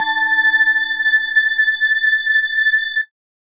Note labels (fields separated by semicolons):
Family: mallet percussion; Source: electronic; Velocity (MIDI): 100